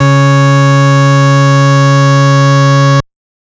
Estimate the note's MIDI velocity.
127